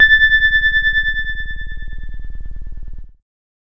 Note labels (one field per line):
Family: keyboard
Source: electronic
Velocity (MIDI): 100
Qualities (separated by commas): dark